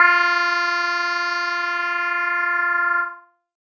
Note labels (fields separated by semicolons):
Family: keyboard; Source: electronic; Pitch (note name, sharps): F4; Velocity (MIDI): 75; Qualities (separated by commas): distorted, multiphonic